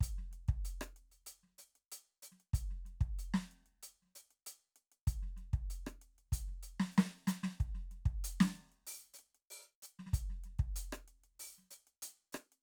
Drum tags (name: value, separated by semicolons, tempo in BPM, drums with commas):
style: funk; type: beat; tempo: 95 BPM; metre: 4/4; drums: closed hi-hat, open hi-hat, hi-hat pedal, snare, cross-stick, kick